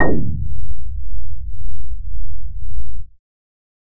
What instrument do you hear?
synthesizer bass